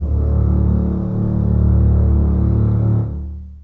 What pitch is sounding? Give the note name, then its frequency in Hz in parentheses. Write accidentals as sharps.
D1 (36.71 Hz)